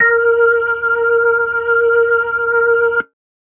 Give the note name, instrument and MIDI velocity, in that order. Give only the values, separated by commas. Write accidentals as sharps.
A#4, electronic organ, 100